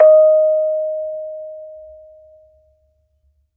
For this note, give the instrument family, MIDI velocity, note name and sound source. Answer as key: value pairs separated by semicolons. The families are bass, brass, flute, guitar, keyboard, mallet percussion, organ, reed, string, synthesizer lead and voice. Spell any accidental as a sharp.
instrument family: mallet percussion; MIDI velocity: 100; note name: D#5; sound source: acoustic